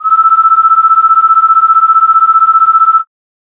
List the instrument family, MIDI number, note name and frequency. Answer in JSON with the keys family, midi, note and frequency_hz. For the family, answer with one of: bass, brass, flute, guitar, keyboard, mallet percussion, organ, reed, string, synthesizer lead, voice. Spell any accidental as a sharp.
{"family": "flute", "midi": 88, "note": "E6", "frequency_hz": 1319}